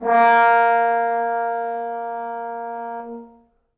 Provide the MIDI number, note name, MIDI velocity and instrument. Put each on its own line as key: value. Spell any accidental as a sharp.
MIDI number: 58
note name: A#3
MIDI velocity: 127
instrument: acoustic brass instrument